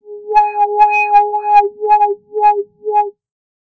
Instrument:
synthesizer bass